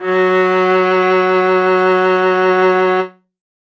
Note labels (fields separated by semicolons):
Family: string; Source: acoustic; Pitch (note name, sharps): F#3; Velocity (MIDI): 25; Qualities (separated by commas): reverb